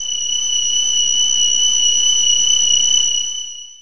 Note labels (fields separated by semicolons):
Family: voice; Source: synthesizer; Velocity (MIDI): 127; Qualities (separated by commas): bright, distorted, long release